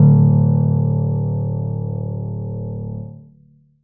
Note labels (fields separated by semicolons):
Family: keyboard; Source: acoustic; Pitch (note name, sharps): D1; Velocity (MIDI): 75; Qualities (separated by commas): reverb